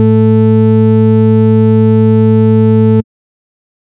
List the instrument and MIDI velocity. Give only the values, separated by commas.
synthesizer bass, 127